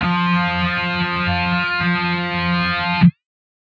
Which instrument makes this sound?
synthesizer guitar